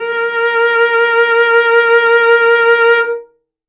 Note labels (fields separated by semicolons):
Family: string; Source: acoustic; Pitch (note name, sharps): A#4; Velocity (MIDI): 127; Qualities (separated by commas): bright, reverb